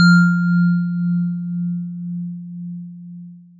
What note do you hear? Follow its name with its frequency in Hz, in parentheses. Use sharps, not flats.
F3 (174.6 Hz)